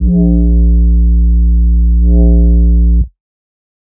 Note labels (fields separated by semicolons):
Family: bass; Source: synthesizer; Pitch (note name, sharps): A#1; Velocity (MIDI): 127; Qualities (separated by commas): dark